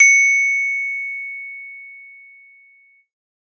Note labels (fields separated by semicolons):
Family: mallet percussion; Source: acoustic; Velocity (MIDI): 100; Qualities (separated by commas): bright